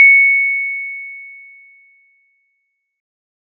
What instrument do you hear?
acoustic mallet percussion instrument